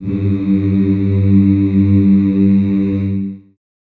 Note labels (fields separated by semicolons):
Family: voice; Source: acoustic; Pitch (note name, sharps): G2; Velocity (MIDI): 50; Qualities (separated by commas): reverb